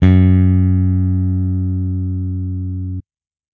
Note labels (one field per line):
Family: bass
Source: electronic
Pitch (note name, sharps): F#2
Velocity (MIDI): 127